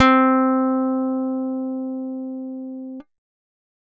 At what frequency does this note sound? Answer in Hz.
261.6 Hz